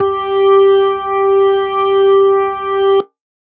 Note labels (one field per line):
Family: organ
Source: electronic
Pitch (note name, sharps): G4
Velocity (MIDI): 75